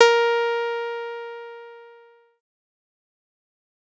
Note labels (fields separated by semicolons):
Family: bass; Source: synthesizer; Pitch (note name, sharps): A#4; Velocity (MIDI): 25; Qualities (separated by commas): distorted, fast decay